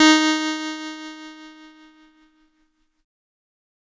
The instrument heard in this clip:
electronic keyboard